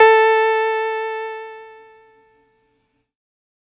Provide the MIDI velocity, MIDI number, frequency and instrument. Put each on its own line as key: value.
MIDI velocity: 50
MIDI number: 69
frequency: 440 Hz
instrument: electronic keyboard